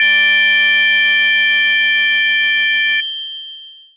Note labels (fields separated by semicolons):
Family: mallet percussion; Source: electronic; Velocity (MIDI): 75; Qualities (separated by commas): bright, long release